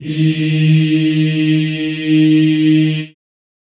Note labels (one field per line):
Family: voice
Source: acoustic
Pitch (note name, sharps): D#3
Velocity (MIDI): 127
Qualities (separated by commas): reverb